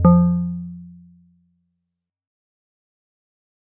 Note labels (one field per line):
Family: mallet percussion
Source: acoustic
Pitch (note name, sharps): F3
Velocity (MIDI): 50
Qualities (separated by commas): dark, fast decay, multiphonic